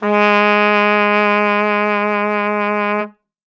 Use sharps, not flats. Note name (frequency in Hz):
G#3 (207.7 Hz)